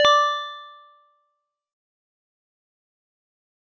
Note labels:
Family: mallet percussion; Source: acoustic; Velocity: 127; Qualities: fast decay, multiphonic

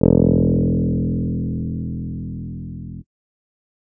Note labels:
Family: keyboard; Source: electronic; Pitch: E1; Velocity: 50

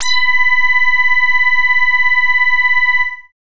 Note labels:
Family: bass; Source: synthesizer; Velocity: 25

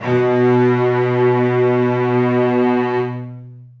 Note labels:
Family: string; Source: acoustic; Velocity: 100; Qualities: long release, reverb

